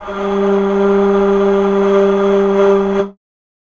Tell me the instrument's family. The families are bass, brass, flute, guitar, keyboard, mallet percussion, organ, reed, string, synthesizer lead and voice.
flute